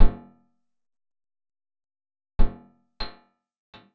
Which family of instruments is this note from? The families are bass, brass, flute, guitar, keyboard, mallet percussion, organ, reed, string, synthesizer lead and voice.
guitar